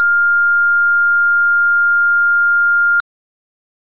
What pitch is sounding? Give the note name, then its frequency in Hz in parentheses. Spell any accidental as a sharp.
F6 (1397 Hz)